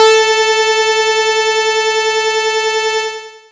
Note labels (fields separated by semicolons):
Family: bass; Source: synthesizer; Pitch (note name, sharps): A4; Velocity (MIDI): 75; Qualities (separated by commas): bright, distorted, long release